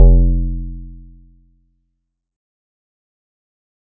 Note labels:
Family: keyboard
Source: electronic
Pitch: F1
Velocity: 50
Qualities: dark, fast decay

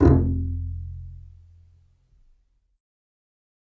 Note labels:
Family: string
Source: acoustic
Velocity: 75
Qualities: reverb

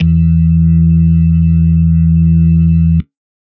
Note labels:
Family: organ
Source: electronic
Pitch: E2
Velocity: 100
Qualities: dark

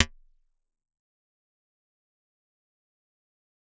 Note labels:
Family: mallet percussion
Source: acoustic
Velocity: 127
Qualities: fast decay, percussive

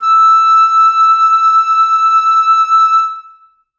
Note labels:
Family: flute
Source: acoustic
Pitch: E6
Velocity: 100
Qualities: reverb

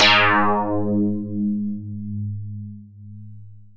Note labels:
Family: synthesizer lead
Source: synthesizer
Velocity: 127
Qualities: long release

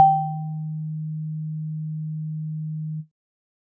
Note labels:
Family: keyboard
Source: electronic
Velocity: 100

